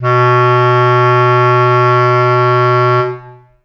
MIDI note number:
47